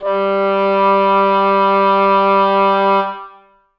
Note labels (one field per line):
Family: reed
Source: acoustic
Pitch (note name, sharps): G3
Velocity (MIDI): 127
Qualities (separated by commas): reverb